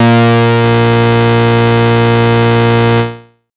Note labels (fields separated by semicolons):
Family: bass; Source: synthesizer; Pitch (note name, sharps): A#2; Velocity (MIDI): 50; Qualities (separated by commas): bright, distorted